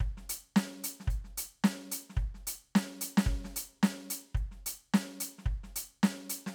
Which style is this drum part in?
swing